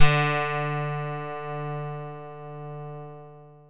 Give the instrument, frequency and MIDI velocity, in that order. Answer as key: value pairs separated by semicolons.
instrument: synthesizer guitar; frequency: 146.8 Hz; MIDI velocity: 50